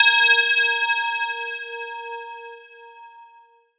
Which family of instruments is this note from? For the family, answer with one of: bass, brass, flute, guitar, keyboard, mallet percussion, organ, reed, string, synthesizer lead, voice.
mallet percussion